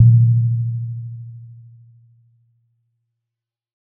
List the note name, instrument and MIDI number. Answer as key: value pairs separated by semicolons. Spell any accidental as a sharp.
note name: A#2; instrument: acoustic mallet percussion instrument; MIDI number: 46